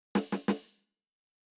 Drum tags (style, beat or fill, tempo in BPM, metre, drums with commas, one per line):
rock
beat
120 BPM
4/4
snare